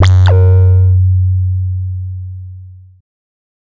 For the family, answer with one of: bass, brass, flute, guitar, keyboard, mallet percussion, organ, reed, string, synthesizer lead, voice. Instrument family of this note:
bass